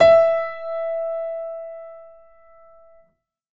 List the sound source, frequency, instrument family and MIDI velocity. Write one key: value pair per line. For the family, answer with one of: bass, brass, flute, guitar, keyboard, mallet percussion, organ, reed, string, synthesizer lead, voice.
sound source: acoustic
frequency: 659.3 Hz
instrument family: keyboard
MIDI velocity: 127